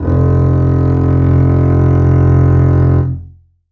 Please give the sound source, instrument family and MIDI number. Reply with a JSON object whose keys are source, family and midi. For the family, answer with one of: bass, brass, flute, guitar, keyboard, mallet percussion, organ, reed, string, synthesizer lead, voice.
{"source": "acoustic", "family": "string", "midi": 29}